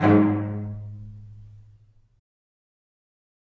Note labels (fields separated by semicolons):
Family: string; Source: acoustic; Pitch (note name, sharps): G#2; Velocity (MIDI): 50; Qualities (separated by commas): fast decay, reverb